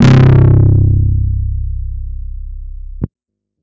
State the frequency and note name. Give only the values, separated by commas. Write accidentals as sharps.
32.7 Hz, C1